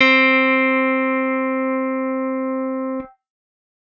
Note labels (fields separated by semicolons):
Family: guitar; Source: electronic; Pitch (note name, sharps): C4; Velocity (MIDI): 100; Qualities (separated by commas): reverb